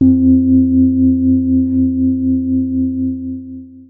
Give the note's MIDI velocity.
25